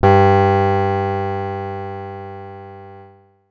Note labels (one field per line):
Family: guitar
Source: acoustic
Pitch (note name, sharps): G2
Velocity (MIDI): 25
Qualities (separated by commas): bright, distorted